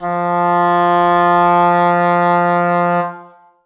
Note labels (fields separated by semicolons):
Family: reed; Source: acoustic; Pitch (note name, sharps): F3; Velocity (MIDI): 75; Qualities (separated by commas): reverb